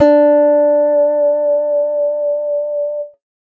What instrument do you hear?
acoustic guitar